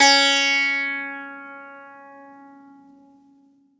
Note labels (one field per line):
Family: guitar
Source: acoustic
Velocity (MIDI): 50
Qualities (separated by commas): bright